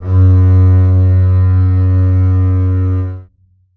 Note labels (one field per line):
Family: string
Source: acoustic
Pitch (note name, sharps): F#2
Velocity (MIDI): 75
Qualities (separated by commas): reverb